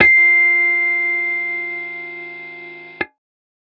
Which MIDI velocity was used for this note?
50